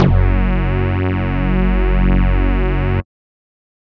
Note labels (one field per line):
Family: bass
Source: synthesizer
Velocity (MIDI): 127